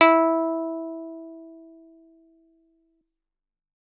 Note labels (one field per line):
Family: guitar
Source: acoustic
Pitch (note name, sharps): E4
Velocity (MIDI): 127